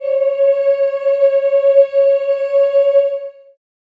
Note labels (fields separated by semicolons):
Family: voice; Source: acoustic; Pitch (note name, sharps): C#5; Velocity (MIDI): 25; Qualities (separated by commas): long release, reverb